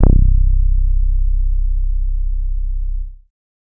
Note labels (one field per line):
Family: bass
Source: synthesizer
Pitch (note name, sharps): C1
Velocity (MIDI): 100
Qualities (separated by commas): dark